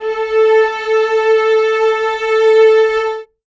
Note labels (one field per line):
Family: string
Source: acoustic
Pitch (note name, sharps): A4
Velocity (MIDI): 100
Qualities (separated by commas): reverb